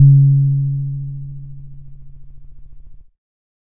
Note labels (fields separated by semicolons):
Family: keyboard; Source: electronic; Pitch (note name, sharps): C#3; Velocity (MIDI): 50; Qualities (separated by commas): dark